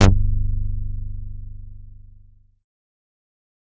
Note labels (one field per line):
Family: bass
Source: synthesizer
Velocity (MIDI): 100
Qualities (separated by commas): distorted, fast decay